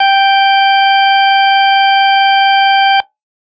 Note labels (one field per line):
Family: organ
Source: electronic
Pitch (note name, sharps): G5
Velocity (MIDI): 50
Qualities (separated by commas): bright